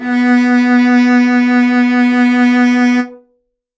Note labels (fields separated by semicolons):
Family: string; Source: acoustic; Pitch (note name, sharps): B3; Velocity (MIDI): 75; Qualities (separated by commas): reverb